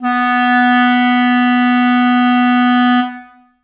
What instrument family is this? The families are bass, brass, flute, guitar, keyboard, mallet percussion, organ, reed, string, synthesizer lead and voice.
reed